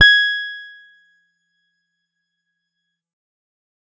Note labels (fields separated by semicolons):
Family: guitar; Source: electronic; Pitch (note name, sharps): G#6; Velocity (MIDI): 50; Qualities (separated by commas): bright, percussive